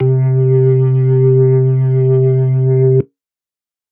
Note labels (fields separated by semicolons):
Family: organ; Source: electronic; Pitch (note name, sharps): C3; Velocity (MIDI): 50; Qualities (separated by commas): distorted